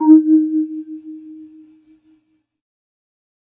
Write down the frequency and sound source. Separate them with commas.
311.1 Hz, synthesizer